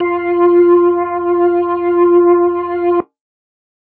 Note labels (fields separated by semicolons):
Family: organ; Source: electronic; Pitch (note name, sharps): F4; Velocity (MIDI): 50